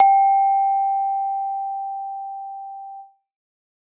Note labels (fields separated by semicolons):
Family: mallet percussion; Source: acoustic; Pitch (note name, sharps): G5; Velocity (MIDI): 127